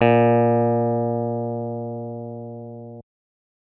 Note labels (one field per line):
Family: keyboard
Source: electronic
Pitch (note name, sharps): A#2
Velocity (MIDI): 127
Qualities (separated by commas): distorted